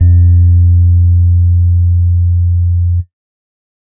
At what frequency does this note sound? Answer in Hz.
87.31 Hz